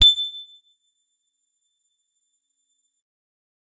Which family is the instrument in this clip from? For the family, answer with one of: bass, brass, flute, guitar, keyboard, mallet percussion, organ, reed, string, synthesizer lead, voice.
guitar